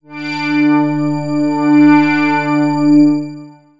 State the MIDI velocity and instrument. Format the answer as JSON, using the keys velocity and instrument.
{"velocity": 75, "instrument": "synthesizer lead"}